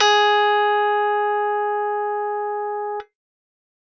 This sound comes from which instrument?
electronic keyboard